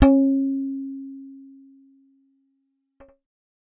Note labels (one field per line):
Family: bass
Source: synthesizer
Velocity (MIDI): 100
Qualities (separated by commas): dark